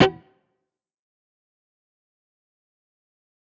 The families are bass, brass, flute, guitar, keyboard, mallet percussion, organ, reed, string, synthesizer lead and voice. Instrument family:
guitar